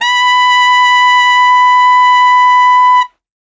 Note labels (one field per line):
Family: reed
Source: acoustic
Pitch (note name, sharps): B5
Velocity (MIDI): 75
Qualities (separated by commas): bright